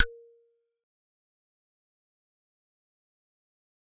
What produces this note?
acoustic mallet percussion instrument